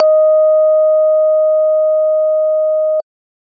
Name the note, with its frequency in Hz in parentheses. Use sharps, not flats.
D#5 (622.3 Hz)